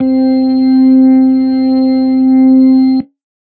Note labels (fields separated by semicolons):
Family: organ; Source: electronic; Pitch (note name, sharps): C4; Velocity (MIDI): 127